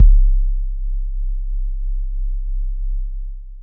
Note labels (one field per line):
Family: bass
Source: synthesizer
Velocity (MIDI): 127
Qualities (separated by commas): dark, long release